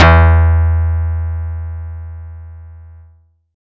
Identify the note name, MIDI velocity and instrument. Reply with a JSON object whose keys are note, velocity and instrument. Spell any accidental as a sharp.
{"note": "E2", "velocity": 75, "instrument": "acoustic guitar"}